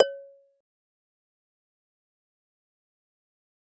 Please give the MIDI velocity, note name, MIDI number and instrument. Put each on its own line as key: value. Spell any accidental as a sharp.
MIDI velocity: 25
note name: C#5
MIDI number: 73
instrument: acoustic mallet percussion instrument